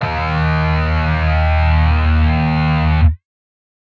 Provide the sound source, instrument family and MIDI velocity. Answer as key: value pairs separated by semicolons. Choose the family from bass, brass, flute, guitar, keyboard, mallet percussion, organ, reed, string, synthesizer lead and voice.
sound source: synthesizer; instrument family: guitar; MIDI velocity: 75